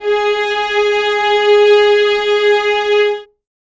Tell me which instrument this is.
acoustic string instrument